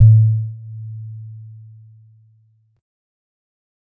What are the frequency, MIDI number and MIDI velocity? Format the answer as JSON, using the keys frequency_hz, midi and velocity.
{"frequency_hz": 110, "midi": 45, "velocity": 25}